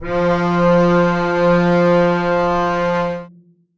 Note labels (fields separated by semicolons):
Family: string; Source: acoustic; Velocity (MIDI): 25; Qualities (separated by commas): reverb